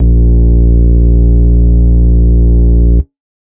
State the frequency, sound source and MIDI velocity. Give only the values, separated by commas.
58.27 Hz, electronic, 127